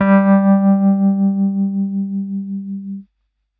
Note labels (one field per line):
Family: keyboard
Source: electronic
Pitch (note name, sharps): G3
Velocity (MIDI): 100